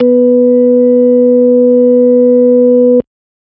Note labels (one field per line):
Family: organ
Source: electronic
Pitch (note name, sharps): B3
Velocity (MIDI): 25